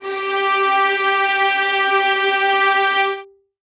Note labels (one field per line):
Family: string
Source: acoustic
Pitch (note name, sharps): G4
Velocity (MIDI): 50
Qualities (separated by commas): reverb